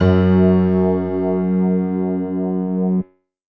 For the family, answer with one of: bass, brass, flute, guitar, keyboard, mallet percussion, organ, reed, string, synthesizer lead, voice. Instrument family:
keyboard